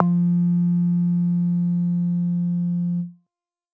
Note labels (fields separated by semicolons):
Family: bass; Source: synthesizer; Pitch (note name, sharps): F3; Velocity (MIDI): 25; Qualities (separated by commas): distorted